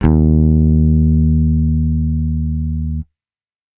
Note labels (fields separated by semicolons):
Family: bass; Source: electronic; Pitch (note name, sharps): D#2; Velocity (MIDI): 127